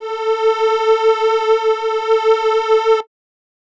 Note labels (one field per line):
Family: reed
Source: acoustic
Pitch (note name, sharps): A4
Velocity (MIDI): 75